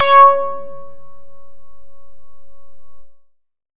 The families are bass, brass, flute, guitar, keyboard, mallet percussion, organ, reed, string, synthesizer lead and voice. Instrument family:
bass